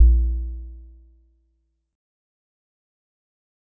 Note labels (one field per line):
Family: mallet percussion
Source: acoustic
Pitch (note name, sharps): A#1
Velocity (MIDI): 25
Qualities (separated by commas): dark, fast decay